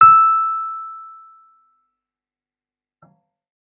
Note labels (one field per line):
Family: keyboard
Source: electronic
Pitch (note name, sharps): E6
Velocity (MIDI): 100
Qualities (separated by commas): fast decay